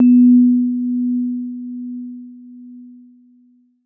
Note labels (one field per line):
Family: keyboard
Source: electronic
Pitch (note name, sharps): B3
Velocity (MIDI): 75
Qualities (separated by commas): dark